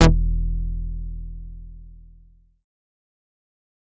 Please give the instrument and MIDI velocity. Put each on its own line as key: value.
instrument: synthesizer bass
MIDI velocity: 100